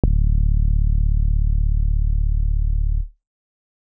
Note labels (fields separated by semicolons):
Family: keyboard; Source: electronic; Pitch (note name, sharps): D1; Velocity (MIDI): 50; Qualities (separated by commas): distorted